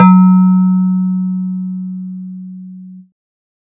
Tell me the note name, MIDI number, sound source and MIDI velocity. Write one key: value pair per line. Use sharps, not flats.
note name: F#3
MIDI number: 54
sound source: synthesizer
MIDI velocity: 25